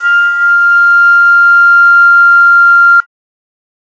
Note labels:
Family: flute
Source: acoustic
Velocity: 50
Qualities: bright

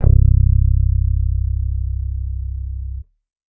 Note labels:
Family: bass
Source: electronic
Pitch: C1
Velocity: 127

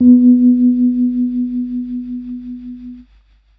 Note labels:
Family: keyboard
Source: electronic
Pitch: B3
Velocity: 25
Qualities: dark

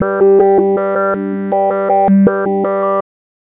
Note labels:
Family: bass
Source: synthesizer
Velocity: 25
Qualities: tempo-synced

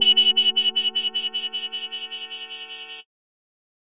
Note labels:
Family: bass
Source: synthesizer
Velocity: 127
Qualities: bright, distorted

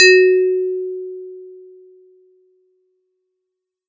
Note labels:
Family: mallet percussion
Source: acoustic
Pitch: F#4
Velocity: 127

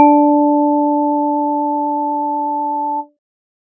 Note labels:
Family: organ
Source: electronic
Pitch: D4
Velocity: 25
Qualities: dark

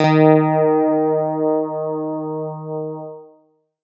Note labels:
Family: guitar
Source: electronic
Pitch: D#3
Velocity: 100

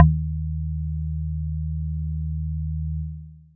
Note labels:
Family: mallet percussion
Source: acoustic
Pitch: D#2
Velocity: 100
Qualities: dark

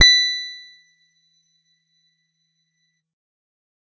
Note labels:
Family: guitar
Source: electronic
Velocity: 75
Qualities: bright, percussive

